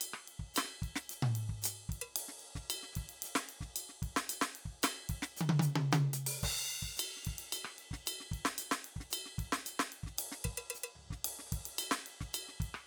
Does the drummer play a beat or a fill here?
beat